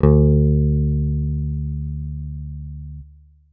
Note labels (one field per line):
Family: guitar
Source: electronic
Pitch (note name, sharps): D2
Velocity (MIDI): 50